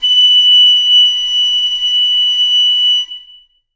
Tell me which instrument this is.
acoustic flute